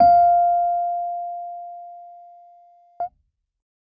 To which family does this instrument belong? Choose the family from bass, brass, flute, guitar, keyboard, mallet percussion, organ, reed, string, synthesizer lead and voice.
keyboard